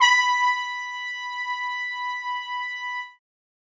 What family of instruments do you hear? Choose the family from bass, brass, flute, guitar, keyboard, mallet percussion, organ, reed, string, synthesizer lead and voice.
brass